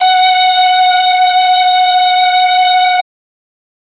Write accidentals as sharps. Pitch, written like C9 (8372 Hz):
F#5 (740 Hz)